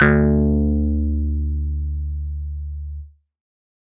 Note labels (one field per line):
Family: keyboard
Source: electronic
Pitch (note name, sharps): D2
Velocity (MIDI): 50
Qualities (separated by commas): distorted